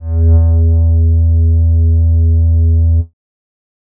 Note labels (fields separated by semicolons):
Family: bass; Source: synthesizer; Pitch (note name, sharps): E2; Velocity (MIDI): 100; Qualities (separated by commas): dark